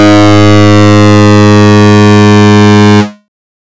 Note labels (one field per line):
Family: bass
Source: synthesizer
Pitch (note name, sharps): G#2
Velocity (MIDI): 50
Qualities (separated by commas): bright, distorted